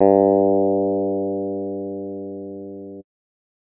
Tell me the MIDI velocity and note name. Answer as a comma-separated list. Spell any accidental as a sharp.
25, G2